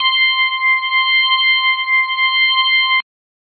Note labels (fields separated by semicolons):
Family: organ; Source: electronic; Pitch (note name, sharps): C6; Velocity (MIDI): 127